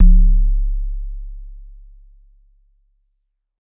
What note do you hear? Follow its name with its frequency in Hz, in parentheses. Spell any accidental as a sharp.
C#1 (34.65 Hz)